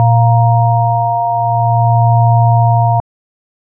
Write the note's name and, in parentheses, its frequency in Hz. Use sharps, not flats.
A#2 (116.5 Hz)